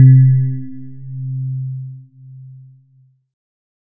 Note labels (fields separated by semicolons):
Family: keyboard; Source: electronic; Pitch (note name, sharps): C3; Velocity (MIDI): 50